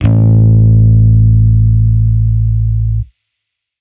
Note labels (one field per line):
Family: bass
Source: electronic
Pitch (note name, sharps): A1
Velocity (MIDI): 25